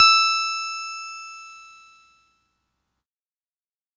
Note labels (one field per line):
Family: keyboard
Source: electronic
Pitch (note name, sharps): E6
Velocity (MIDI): 100